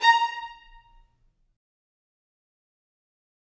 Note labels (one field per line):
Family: string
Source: acoustic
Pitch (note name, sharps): A#5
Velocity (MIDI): 50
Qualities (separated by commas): fast decay, percussive, reverb